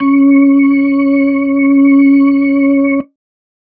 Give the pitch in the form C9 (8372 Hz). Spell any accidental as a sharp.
C#4 (277.2 Hz)